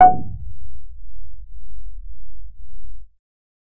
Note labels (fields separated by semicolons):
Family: bass; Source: synthesizer; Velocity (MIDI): 50